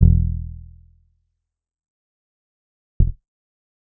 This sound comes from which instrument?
synthesizer bass